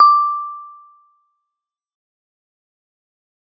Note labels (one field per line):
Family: mallet percussion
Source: acoustic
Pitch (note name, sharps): D6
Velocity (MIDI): 127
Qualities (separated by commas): fast decay, percussive